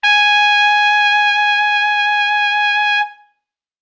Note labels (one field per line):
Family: brass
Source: acoustic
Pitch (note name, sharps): G#5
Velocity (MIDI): 50